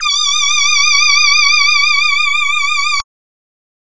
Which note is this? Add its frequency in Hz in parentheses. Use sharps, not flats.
D6 (1175 Hz)